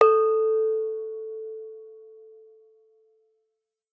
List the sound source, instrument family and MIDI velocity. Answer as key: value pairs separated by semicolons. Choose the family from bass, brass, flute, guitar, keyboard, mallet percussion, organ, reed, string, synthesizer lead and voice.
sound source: acoustic; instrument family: mallet percussion; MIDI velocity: 100